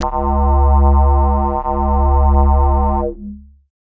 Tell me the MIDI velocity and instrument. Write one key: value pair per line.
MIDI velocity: 127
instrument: synthesizer bass